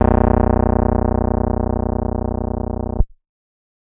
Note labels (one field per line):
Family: keyboard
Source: electronic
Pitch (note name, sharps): B0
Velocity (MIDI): 127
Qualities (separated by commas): distorted